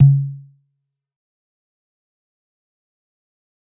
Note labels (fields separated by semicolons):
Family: mallet percussion; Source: acoustic; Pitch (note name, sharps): C#3; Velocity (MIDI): 100; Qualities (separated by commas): dark, fast decay, percussive